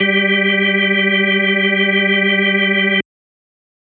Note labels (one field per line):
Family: organ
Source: electronic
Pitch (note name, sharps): G3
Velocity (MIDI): 50